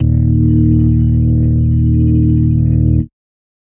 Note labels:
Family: organ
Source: electronic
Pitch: D#1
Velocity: 25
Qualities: dark, distorted

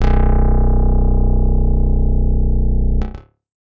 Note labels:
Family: guitar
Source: acoustic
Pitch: B0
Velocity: 127

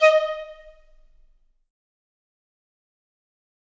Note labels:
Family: flute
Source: acoustic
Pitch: D#5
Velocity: 75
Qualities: fast decay, percussive, reverb

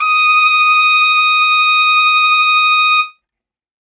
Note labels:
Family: reed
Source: acoustic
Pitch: D#6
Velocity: 127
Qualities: reverb

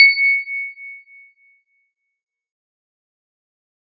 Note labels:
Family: guitar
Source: synthesizer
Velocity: 75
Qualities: bright, fast decay

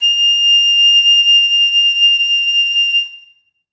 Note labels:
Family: flute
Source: acoustic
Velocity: 127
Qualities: bright, reverb

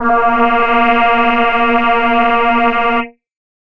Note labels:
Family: voice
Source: synthesizer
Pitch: A#3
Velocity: 127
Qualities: bright, multiphonic

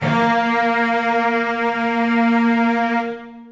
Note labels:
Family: string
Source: acoustic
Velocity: 127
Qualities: long release, reverb

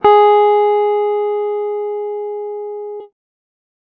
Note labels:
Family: guitar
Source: electronic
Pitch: G#4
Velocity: 25

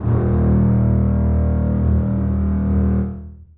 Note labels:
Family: string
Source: acoustic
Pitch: D#1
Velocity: 127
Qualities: long release, reverb

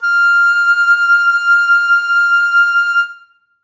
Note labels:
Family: flute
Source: acoustic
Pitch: F6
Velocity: 127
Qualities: reverb

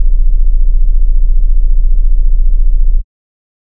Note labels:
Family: bass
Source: synthesizer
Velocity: 25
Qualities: dark, distorted

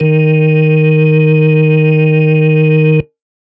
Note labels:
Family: organ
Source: electronic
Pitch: D#3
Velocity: 50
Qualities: distorted

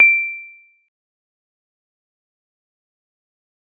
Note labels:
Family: mallet percussion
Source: acoustic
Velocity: 25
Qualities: fast decay, percussive

